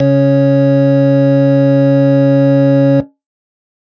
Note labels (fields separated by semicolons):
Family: organ; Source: electronic; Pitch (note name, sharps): C#3; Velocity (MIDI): 127